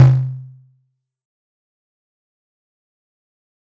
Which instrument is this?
acoustic mallet percussion instrument